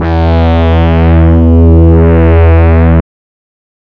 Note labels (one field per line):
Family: reed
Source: synthesizer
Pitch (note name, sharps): E2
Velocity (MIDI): 100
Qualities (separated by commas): distorted, non-linear envelope